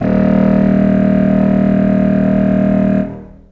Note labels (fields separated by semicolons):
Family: reed; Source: acoustic; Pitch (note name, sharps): D#1; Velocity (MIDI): 100; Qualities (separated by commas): long release, reverb